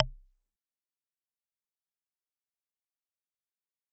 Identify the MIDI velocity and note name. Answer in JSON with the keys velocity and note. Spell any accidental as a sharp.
{"velocity": 75, "note": "C1"}